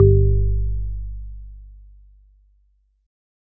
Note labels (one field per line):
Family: organ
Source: electronic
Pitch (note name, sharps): G1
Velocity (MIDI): 25